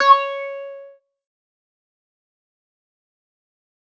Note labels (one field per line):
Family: bass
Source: synthesizer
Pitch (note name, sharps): C#5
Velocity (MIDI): 25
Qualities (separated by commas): distorted, fast decay